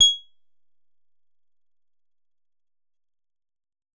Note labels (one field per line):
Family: guitar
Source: synthesizer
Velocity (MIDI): 127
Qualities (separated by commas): bright, percussive